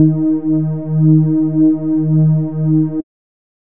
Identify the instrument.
synthesizer bass